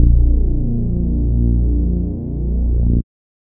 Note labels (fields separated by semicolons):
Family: bass; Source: synthesizer; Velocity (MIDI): 25; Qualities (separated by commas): dark